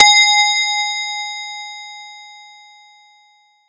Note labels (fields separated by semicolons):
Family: mallet percussion; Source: acoustic; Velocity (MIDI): 127; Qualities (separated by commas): bright, multiphonic